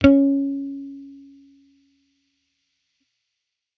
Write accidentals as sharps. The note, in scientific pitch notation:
C#4